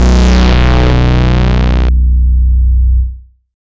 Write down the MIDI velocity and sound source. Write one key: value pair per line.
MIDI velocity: 127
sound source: synthesizer